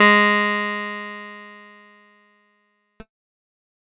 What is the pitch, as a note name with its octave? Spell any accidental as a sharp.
G#3